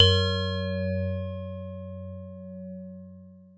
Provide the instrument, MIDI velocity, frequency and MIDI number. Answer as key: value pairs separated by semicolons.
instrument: acoustic mallet percussion instrument; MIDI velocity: 127; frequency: 92.5 Hz; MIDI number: 42